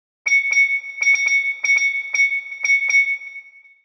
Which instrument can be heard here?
synthesizer mallet percussion instrument